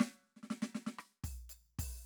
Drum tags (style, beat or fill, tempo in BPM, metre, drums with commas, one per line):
samba
fill
116 BPM
4/4
percussion, snare, cross-stick, kick